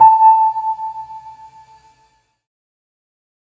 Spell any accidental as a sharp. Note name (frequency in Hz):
A5 (880 Hz)